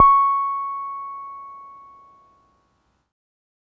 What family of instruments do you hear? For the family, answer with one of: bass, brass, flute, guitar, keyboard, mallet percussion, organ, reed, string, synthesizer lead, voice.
keyboard